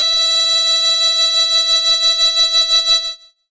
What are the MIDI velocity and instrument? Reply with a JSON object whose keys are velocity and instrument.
{"velocity": 25, "instrument": "synthesizer bass"}